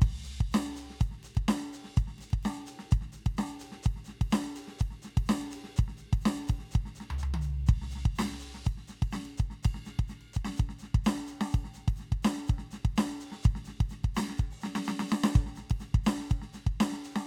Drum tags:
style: prog rock; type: beat; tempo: 125 BPM; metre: 4/4; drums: crash, ride, ride bell, open hi-hat, hi-hat pedal, snare, high tom, floor tom, kick

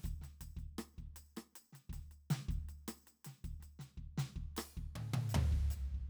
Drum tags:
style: funk; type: beat; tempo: 80 BPM; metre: 4/4; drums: percussion, snare, cross-stick, high tom, floor tom, kick

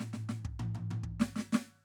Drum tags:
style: Purdie shuffle; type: fill; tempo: 130 BPM; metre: 4/4; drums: percussion, snare, high tom, floor tom, kick

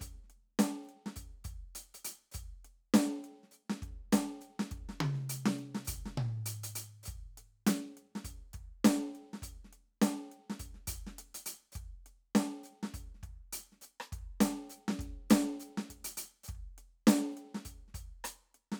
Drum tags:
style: New Orleans funk; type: beat; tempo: 102 BPM; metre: 4/4; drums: closed hi-hat, hi-hat pedal, snare, cross-stick, high tom, mid tom, kick

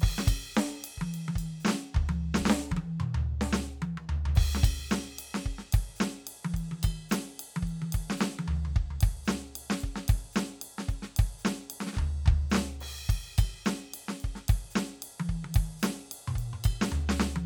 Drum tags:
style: swing; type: beat; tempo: 110 BPM; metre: 4/4; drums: crash, ride, ride bell, hi-hat pedal, snare, cross-stick, high tom, mid tom, floor tom, kick

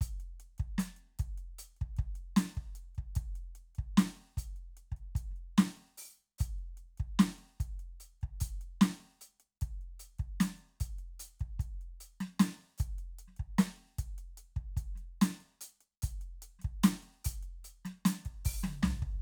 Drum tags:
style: hip-hop; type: beat; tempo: 75 BPM; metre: 4/4; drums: closed hi-hat, open hi-hat, hi-hat pedal, snare, high tom, floor tom, kick

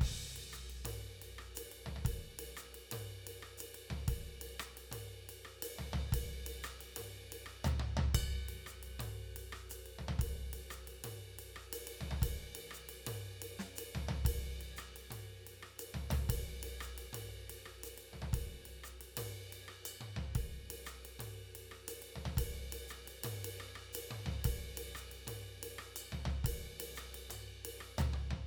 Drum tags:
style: Latin; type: beat; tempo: 118 BPM; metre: 4/4; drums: ride, ride bell, hi-hat pedal, snare, cross-stick, mid tom, floor tom, kick

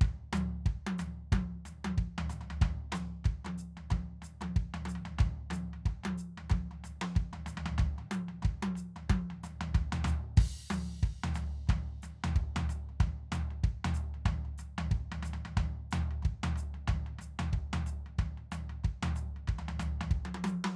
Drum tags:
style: swing; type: beat; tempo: 185 BPM; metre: 4/4; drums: crash, hi-hat pedal, high tom, floor tom, kick

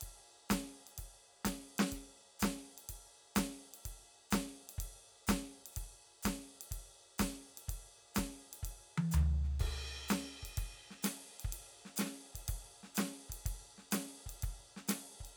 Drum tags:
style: rock shuffle; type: beat; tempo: 125 BPM; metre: 4/4; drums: ride, hi-hat pedal, snare, high tom, floor tom, kick

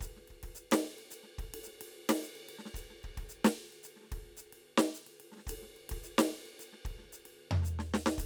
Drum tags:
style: prog rock; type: beat; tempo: 110 BPM; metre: 5/4; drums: ride, hi-hat pedal, snare, floor tom, kick

